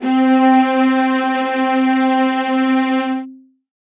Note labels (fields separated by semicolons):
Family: string; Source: acoustic; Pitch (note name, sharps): C4; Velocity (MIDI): 100; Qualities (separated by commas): reverb